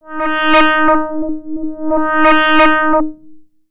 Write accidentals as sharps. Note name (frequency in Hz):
D#4 (311.1 Hz)